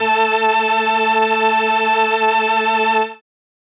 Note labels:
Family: keyboard; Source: synthesizer; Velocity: 100; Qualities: bright

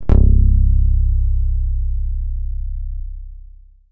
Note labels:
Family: guitar; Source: electronic; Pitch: C1; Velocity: 127; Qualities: long release

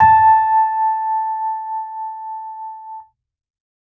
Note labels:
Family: keyboard; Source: electronic; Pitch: A5; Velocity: 127

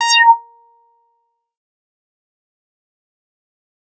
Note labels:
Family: bass; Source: synthesizer; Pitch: A#5; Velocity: 100; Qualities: bright, distorted, fast decay, percussive

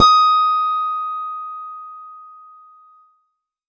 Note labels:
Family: keyboard; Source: electronic; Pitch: D#6; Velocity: 25

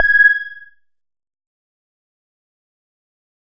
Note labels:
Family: bass; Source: synthesizer; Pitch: G#6; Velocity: 127; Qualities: fast decay, percussive

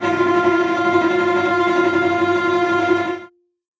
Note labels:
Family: string; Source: acoustic; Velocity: 127; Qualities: bright, non-linear envelope, reverb

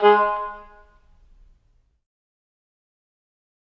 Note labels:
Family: reed; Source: acoustic; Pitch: G#3; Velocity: 50; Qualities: fast decay, reverb

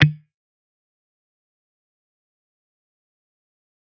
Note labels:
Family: guitar; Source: electronic; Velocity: 25; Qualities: distorted, fast decay, percussive

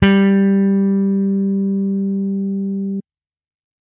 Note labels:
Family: bass; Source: electronic; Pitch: G3; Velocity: 127

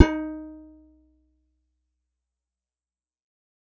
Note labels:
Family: guitar; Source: acoustic; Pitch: D#4; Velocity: 100; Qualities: fast decay, percussive

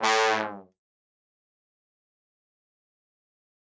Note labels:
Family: brass; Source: acoustic; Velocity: 75; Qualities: bright, fast decay, reverb

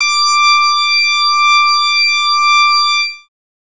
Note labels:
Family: bass; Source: synthesizer; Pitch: D6; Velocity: 75

